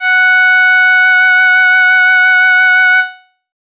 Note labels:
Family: reed; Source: synthesizer; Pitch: F#5; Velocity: 127

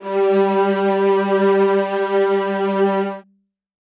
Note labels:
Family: string; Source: acoustic; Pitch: G3; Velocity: 127; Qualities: reverb

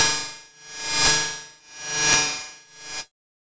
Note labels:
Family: guitar; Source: electronic; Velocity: 100

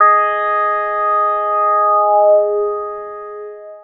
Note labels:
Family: synthesizer lead; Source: synthesizer; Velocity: 75; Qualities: long release

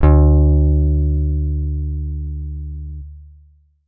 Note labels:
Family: guitar; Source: electronic; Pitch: D2; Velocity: 50

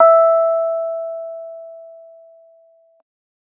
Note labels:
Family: keyboard; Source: electronic; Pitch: E5; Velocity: 75

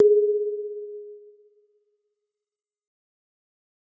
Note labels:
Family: mallet percussion; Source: acoustic; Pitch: G#4; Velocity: 100; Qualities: dark, fast decay

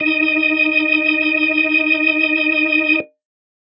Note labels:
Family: organ; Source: electronic; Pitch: D#4; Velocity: 25; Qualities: reverb

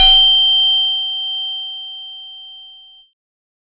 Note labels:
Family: keyboard; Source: electronic; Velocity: 100; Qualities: bright, distorted

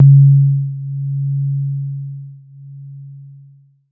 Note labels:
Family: keyboard; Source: electronic; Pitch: C#3; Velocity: 100; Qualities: dark, long release

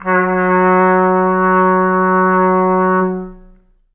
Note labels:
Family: brass; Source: acoustic; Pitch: F#3; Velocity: 25; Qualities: long release, reverb

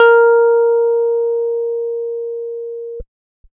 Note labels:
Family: keyboard; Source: electronic; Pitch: A#4; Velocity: 100

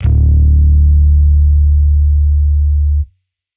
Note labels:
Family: bass; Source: electronic; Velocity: 50; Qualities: distorted

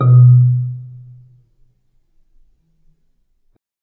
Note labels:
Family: mallet percussion; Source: acoustic; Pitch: B2; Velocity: 25; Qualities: dark, reverb

